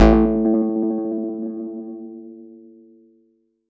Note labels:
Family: guitar; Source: electronic; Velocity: 127

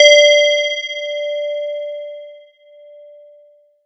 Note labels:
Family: mallet percussion; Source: electronic; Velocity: 100; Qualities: multiphonic

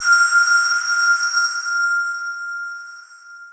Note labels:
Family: mallet percussion; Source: electronic; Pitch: F6; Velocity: 50; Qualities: bright, long release, non-linear envelope

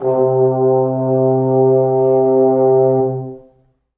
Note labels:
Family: brass; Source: acoustic; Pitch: C3; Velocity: 50; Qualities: dark, long release, reverb

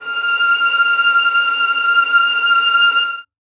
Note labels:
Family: string; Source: acoustic; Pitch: F6; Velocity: 75; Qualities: reverb

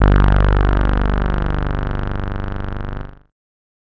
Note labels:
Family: bass; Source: synthesizer; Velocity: 50; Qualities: bright, distorted

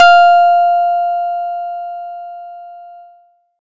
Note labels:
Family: guitar; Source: acoustic; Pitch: F5; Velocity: 50

